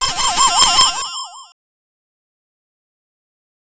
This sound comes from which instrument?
synthesizer bass